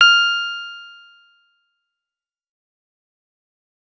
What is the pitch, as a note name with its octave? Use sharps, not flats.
F6